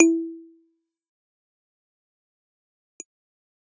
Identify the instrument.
electronic keyboard